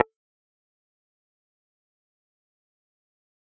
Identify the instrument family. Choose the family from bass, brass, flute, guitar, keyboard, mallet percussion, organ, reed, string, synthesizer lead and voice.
bass